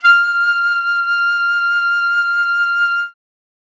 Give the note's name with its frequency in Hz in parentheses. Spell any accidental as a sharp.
F6 (1397 Hz)